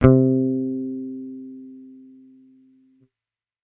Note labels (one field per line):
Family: bass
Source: electronic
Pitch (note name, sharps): C3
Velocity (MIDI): 25